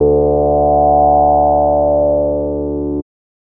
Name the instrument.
synthesizer bass